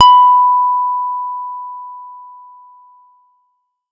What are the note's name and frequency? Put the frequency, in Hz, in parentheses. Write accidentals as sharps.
B5 (987.8 Hz)